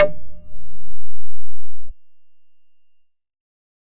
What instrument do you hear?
synthesizer bass